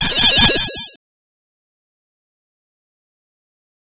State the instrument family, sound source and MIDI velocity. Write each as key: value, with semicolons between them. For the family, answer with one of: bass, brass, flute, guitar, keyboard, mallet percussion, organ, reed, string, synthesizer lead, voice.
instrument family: bass; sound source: synthesizer; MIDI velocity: 75